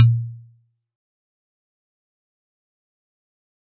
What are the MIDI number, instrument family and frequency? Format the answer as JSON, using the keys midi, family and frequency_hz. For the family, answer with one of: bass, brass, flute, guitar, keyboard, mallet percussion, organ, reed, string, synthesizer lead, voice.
{"midi": 46, "family": "mallet percussion", "frequency_hz": 116.5}